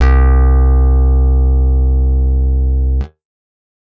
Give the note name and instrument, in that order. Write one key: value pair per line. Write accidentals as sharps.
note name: C2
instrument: acoustic guitar